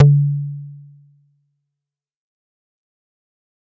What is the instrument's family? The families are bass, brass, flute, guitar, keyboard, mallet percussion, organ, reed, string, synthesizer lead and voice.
bass